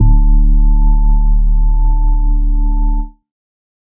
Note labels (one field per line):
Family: organ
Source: electronic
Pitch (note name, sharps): D1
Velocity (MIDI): 100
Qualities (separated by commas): dark